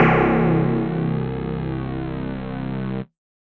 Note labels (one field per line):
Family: mallet percussion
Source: electronic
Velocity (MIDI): 100